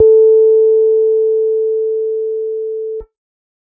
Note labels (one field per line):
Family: keyboard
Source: electronic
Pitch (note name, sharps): A4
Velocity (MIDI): 25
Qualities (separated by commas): dark